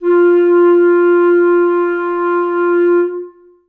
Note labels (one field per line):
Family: reed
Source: acoustic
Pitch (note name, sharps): F4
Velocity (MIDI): 75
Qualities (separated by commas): long release, reverb